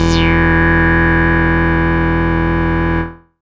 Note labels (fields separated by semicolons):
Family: bass; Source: synthesizer; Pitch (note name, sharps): E1; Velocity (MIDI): 127; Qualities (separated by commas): bright, distorted, non-linear envelope